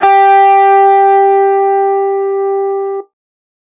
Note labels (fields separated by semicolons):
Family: guitar; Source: electronic; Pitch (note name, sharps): G4; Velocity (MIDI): 75; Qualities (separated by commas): distorted